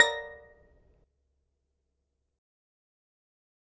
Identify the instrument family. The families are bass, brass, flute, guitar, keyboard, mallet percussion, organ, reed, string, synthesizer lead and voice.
mallet percussion